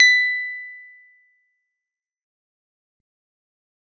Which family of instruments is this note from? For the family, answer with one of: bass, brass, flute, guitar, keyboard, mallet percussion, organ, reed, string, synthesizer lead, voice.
guitar